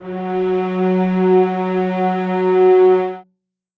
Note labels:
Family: string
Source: acoustic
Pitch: F#3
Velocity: 25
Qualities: reverb

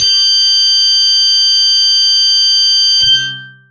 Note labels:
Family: guitar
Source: electronic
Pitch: G6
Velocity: 50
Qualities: bright, distorted, long release

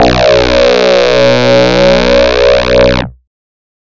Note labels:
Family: bass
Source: synthesizer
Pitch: B1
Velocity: 127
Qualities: bright, distorted

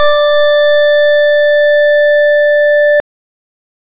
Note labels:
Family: organ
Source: electronic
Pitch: D5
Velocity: 100

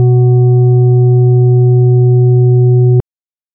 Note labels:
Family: organ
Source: electronic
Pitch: B2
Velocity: 127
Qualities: dark

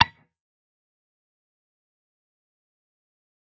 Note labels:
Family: guitar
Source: electronic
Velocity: 25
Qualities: fast decay, percussive

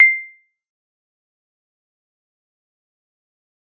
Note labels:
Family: mallet percussion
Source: acoustic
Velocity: 25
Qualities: fast decay, percussive

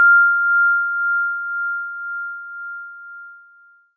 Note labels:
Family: mallet percussion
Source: acoustic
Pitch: F6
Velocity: 127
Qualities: bright, long release

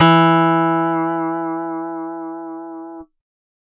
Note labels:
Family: guitar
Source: acoustic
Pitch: E3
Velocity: 100

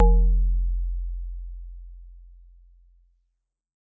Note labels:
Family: mallet percussion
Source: acoustic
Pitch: F1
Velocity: 127

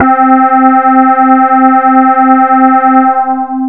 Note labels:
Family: bass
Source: synthesizer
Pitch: C4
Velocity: 75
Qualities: long release

